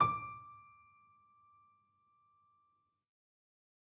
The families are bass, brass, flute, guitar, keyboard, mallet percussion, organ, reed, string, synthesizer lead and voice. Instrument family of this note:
keyboard